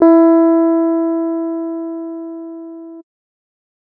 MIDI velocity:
50